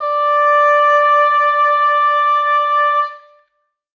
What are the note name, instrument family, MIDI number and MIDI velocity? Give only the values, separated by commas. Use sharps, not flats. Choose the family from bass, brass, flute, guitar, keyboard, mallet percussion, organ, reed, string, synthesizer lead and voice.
D5, reed, 74, 75